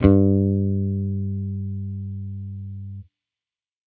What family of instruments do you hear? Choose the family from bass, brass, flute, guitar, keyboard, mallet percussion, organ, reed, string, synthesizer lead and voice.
bass